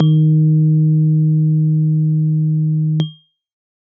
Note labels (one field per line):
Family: keyboard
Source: electronic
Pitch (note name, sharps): D#3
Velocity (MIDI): 50